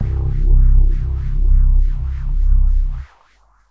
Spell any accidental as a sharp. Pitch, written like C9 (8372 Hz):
C1 (32.7 Hz)